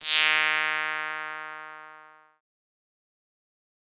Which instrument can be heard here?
synthesizer bass